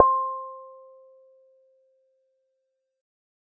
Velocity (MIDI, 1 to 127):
50